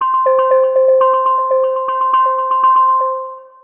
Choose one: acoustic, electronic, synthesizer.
synthesizer